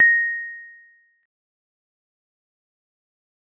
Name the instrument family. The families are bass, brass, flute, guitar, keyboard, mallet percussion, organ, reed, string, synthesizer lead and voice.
mallet percussion